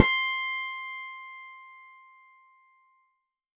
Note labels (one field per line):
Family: keyboard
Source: electronic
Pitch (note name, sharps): C6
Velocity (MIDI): 127